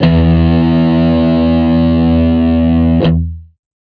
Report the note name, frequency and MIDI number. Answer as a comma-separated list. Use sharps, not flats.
E2, 82.41 Hz, 40